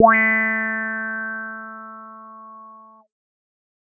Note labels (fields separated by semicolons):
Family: bass; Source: synthesizer; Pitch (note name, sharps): A3; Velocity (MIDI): 100